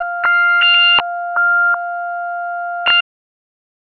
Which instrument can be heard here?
synthesizer bass